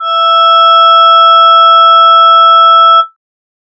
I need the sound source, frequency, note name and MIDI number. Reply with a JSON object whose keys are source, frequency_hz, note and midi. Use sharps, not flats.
{"source": "synthesizer", "frequency_hz": 659.3, "note": "E5", "midi": 76}